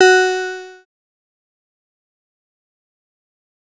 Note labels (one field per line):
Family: synthesizer lead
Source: synthesizer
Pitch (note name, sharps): F#4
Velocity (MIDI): 127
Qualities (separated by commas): bright, distorted, fast decay